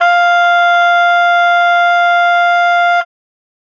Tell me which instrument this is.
acoustic reed instrument